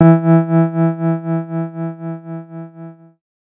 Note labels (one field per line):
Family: keyboard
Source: electronic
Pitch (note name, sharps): E3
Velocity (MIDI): 25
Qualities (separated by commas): dark